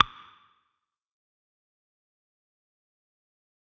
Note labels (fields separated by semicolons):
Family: guitar; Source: electronic; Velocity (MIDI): 25; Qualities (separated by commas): fast decay, percussive